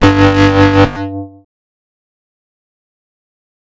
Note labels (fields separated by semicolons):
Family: bass; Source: synthesizer; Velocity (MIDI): 25; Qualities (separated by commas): distorted, fast decay, multiphonic